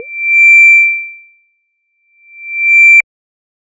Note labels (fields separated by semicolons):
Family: bass; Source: synthesizer; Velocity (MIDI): 127; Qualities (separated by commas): distorted